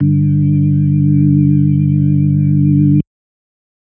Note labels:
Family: organ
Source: electronic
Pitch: G1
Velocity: 75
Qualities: dark

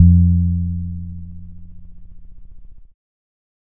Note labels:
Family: keyboard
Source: electronic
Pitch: F2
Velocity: 100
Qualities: dark

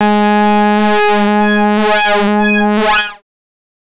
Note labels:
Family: bass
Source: synthesizer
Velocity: 127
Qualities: distorted, non-linear envelope

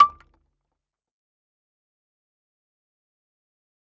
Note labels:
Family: mallet percussion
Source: acoustic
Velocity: 100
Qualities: fast decay, percussive, reverb

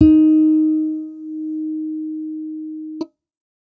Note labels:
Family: bass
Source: electronic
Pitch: D#4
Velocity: 75

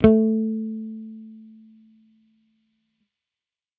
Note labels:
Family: bass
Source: electronic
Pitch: A3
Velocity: 25

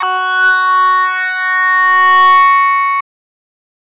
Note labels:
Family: voice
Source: synthesizer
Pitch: F#4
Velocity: 75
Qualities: bright, distorted

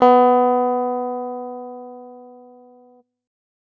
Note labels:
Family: guitar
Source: electronic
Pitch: B3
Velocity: 50

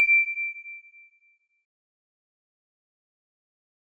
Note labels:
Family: mallet percussion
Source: acoustic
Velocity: 25

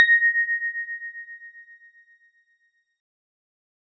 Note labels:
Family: keyboard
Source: electronic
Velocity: 127

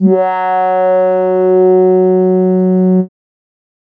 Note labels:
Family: keyboard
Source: synthesizer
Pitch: F#3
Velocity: 75

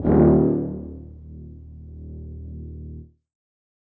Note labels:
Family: brass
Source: acoustic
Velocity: 25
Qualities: reverb

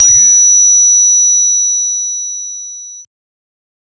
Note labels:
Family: bass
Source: synthesizer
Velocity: 100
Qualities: bright, distorted, multiphonic

